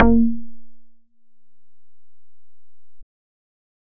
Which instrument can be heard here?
synthesizer bass